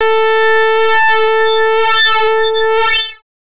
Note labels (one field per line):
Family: bass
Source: synthesizer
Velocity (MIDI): 100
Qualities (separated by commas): distorted, non-linear envelope